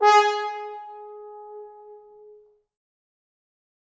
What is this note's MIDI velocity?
100